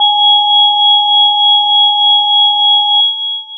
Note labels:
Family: mallet percussion; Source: electronic; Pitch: G#5; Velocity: 25; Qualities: bright, long release

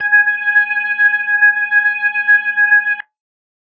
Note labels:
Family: organ; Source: electronic; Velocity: 127

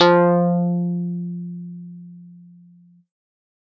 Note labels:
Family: keyboard; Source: electronic; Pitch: F3; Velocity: 100; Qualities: distorted

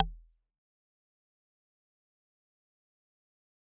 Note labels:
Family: mallet percussion; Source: acoustic; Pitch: E1; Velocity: 127; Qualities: fast decay, percussive

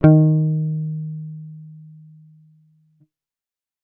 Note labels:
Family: bass; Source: electronic; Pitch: D#3; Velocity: 75

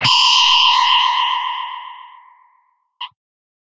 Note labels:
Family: guitar; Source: electronic; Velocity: 75; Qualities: bright, distorted

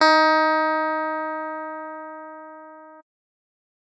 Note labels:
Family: keyboard; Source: electronic; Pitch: D#4; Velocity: 100; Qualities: bright

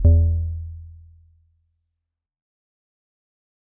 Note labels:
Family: mallet percussion; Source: acoustic; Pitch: E2; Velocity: 50; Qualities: dark, fast decay, multiphonic

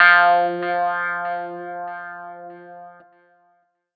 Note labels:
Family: keyboard; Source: electronic; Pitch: F3; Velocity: 127

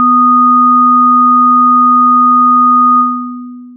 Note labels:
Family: synthesizer lead; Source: synthesizer; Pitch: B3; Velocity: 100; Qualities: long release

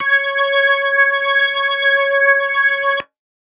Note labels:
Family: organ; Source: electronic; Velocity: 50

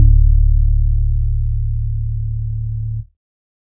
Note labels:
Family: organ; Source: electronic; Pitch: D1; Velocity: 75; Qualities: dark

